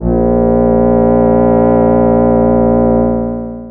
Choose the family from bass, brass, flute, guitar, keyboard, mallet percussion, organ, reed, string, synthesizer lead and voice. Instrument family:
voice